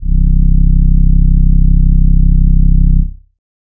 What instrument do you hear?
synthesizer voice